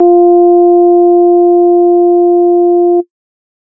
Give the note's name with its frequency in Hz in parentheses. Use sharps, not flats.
F4 (349.2 Hz)